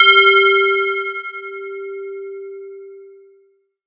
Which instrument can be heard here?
electronic mallet percussion instrument